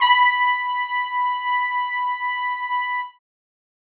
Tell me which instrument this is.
acoustic brass instrument